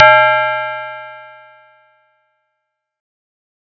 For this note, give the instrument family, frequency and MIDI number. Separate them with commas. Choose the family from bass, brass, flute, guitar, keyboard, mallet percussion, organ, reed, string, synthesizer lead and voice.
mallet percussion, 123.5 Hz, 47